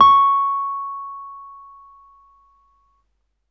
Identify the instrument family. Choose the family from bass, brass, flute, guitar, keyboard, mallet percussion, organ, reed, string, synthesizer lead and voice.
keyboard